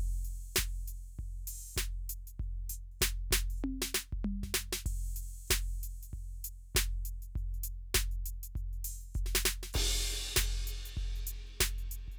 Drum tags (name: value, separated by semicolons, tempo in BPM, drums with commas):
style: soul; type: beat; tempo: 98 BPM; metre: 4/4; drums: crash, ride, closed hi-hat, open hi-hat, hi-hat pedal, snare, high tom, mid tom, kick